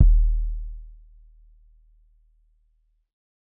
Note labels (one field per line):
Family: keyboard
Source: electronic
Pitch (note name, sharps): D#1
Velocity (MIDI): 75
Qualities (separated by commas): dark